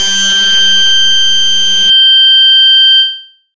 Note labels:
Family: bass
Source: synthesizer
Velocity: 127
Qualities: bright, distorted

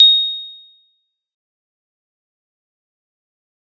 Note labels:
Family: mallet percussion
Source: acoustic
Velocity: 127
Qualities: bright, fast decay, percussive

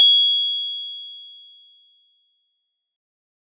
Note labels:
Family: mallet percussion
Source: acoustic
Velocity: 50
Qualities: bright

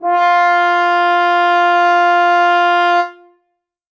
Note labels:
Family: brass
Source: acoustic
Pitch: F4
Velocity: 127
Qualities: reverb

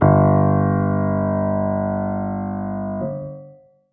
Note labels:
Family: keyboard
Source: acoustic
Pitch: G1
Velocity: 25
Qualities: long release

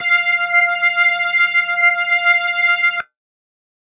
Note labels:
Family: organ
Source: electronic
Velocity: 50

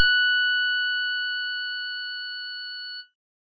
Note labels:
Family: organ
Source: electronic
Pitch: F#6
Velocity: 127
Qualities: bright

